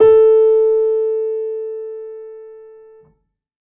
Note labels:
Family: keyboard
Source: acoustic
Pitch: A4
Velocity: 25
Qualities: reverb

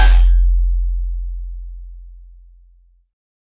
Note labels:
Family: keyboard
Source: synthesizer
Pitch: F1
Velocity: 127

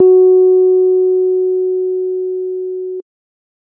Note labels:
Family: keyboard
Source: electronic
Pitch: F#4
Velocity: 50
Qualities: dark

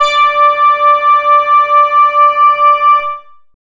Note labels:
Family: bass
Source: synthesizer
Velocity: 100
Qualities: bright, distorted, long release

